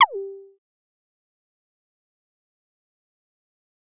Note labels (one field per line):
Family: bass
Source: synthesizer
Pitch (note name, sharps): G4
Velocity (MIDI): 100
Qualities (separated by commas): distorted, fast decay, percussive